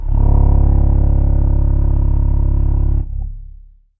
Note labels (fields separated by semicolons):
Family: reed; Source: acoustic; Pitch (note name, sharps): C#1; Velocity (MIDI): 25; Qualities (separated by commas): long release, reverb